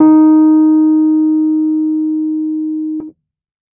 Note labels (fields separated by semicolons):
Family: keyboard; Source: electronic; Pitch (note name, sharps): D#4; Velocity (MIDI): 75